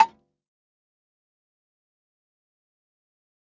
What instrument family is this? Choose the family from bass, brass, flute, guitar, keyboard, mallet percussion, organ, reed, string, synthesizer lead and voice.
mallet percussion